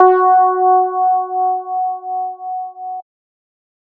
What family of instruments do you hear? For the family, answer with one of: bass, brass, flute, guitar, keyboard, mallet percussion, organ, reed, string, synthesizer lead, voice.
bass